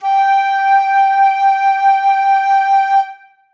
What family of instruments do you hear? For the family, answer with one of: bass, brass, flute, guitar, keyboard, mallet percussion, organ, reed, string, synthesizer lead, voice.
flute